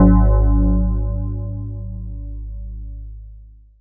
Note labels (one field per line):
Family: mallet percussion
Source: electronic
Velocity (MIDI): 100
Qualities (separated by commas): long release